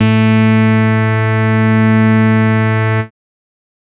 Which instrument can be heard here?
synthesizer bass